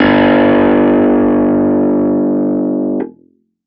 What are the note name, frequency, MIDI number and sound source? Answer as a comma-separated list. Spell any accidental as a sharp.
G1, 49 Hz, 31, electronic